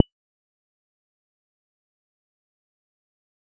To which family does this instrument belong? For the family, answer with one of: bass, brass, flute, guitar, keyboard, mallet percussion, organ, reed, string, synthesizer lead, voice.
bass